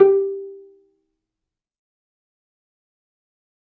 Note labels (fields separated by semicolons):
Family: string; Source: acoustic; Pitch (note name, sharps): G4; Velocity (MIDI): 100; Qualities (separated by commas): fast decay, percussive, reverb